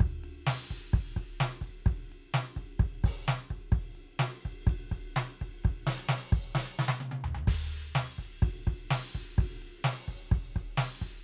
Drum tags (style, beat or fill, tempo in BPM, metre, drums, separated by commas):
rock, beat, 128 BPM, 4/4, crash, ride, open hi-hat, hi-hat pedal, snare, high tom, floor tom, kick